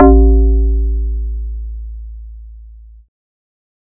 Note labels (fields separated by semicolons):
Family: bass; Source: synthesizer; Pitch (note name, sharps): A1; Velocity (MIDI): 127